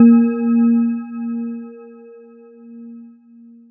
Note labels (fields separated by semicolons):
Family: mallet percussion; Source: electronic; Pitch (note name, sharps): A#3; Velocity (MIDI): 25; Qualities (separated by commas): long release